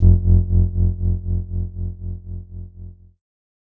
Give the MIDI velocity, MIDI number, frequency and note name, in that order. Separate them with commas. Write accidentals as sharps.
127, 29, 43.65 Hz, F1